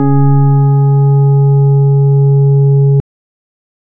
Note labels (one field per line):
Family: organ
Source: electronic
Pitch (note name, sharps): C#3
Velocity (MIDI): 75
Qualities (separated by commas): dark